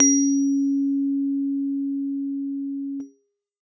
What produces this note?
acoustic keyboard